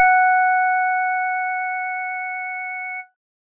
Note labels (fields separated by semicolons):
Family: organ; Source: electronic; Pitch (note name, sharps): F#5; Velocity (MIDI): 100